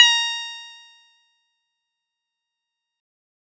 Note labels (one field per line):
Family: guitar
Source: synthesizer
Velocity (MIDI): 75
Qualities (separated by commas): bright, fast decay, percussive